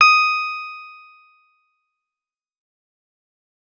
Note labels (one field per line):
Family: guitar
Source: electronic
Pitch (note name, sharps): D#6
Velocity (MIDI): 50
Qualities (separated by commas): bright, fast decay